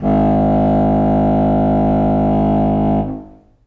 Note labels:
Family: reed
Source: acoustic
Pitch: G#1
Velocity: 50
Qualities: reverb

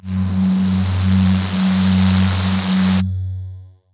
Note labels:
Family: voice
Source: synthesizer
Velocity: 50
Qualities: distorted, long release

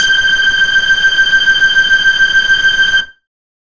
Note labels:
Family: bass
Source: synthesizer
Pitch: G6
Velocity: 127

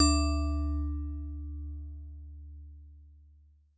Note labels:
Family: mallet percussion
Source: acoustic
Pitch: D2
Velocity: 127

